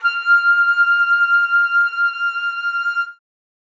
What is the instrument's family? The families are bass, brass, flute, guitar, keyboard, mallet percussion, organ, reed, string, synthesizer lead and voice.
flute